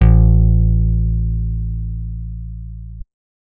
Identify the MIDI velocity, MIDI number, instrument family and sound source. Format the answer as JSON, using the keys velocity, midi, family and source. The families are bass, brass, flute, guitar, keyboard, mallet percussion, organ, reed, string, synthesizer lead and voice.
{"velocity": 50, "midi": 33, "family": "guitar", "source": "acoustic"}